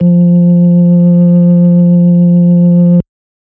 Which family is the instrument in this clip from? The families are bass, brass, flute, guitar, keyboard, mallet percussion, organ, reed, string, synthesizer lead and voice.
organ